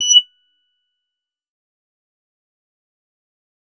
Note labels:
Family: bass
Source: synthesizer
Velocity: 100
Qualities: bright, distorted, fast decay, percussive

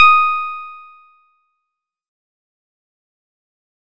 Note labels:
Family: guitar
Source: synthesizer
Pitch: D#6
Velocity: 100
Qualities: bright, fast decay

